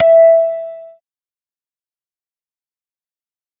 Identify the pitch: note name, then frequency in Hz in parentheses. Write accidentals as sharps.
E5 (659.3 Hz)